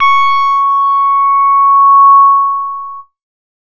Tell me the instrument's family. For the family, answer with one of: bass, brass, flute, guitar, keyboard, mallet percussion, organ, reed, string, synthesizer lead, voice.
bass